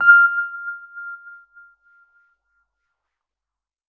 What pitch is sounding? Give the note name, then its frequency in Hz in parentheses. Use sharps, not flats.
F6 (1397 Hz)